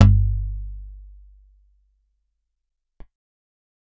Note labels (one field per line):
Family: guitar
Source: acoustic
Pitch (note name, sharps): G1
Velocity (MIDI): 100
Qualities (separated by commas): dark